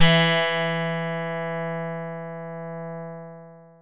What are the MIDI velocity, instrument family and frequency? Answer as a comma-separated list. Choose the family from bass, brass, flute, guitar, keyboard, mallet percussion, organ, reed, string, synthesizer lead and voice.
25, guitar, 164.8 Hz